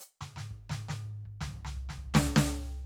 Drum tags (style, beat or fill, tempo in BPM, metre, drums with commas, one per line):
New Orleans funk
fill
84 BPM
4/4
hi-hat pedal, snare, high tom, floor tom, kick